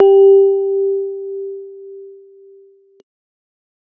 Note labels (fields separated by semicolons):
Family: keyboard; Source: electronic; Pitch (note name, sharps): G4; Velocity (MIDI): 25